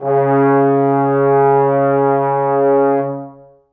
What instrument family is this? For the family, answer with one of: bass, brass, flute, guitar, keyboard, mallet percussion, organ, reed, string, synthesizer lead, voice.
brass